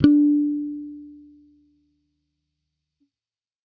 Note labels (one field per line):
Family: bass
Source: electronic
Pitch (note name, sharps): D4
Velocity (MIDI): 75